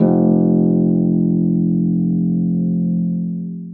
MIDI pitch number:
29